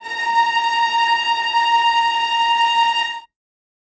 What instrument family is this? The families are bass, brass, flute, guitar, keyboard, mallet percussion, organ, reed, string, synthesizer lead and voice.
string